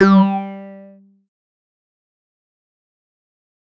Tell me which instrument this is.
synthesizer bass